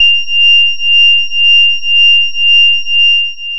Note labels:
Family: bass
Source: synthesizer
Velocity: 75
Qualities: long release

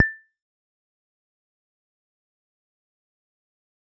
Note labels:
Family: bass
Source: synthesizer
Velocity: 75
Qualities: fast decay, percussive

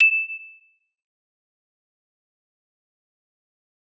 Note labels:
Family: mallet percussion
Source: acoustic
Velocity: 75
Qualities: bright, fast decay, percussive

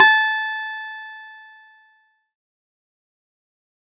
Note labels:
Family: keyboard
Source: electronic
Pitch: A5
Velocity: 127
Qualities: distorted, fast decay

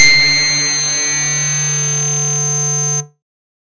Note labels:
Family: bass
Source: synthesizer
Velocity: 100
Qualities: bright, distorted

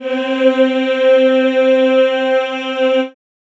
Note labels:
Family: voice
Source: acoustic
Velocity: 100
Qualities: reverb

